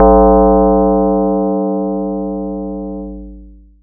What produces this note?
acoustic mallet percussion instrument